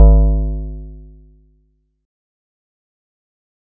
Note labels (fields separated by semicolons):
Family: keyboard; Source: electronic; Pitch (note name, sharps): G#1; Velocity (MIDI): 25; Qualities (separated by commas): dark, fast decay